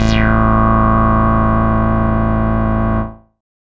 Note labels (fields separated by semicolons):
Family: bass; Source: synthesizer; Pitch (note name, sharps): A0; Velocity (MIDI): 127; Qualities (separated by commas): bright, distorted, non-linear envelope